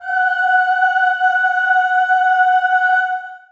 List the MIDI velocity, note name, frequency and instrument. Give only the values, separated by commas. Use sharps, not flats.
100, F#5, 740 Hz, acoustic voice